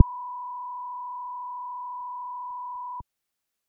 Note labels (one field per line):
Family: bass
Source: synthesizer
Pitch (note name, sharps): B5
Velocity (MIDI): 100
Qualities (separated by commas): dark